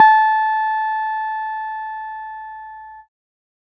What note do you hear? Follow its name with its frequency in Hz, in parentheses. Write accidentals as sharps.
A5 (880 Hz)